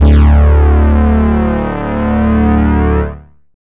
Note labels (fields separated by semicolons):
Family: bass; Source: synthesizer; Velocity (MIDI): 100; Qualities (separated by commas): bright, distorted